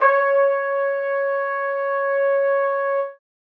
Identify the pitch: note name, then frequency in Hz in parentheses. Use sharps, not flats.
C#5 (554.4 Hz)